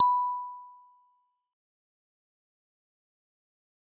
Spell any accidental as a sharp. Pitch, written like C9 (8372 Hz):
B5 (987.8 Hz)